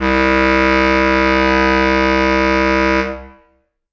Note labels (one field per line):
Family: reed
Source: acoustic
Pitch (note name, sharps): C2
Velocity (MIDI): 127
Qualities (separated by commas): reverb